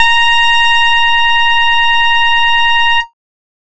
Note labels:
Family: bass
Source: synthesizer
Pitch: A#5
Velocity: 100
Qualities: bright, distorted, multiphonic, tempo-synced

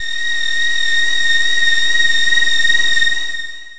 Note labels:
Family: voice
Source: synthesizer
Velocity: 25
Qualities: distorted, long release

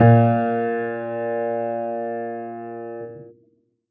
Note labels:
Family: keyboard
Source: acoustic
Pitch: A#2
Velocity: 75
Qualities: reverb

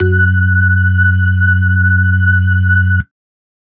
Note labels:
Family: organ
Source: electronic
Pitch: F#2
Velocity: 50

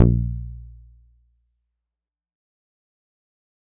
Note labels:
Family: bass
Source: synthesizer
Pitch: A#1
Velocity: 127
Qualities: dark, distorted, fast decay

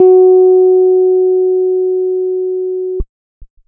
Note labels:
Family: keyboard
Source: electronic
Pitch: F#4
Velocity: 25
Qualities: dark

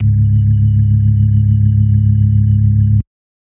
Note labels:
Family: organ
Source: electronic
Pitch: C#1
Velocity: 100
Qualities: dark

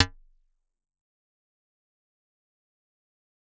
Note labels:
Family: mallet percussion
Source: acoustic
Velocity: 127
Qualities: fast decay, percussive

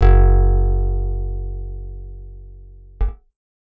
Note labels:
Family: guitar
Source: acoustic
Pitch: F#1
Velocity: 127

